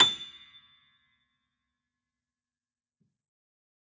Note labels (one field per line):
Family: keyboard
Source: acoustic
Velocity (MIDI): 127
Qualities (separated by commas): fast decay, percussive